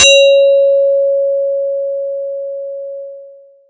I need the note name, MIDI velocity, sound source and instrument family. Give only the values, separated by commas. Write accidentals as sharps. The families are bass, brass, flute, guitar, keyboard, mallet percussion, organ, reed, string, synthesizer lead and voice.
C#5, 75, electronic, mallet percussion